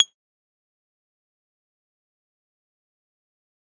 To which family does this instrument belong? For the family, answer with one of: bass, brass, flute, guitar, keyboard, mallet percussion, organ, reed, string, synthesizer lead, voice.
guitar